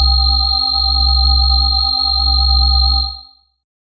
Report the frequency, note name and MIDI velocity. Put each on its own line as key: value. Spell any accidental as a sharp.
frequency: 65.41 Hz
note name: C2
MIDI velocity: 127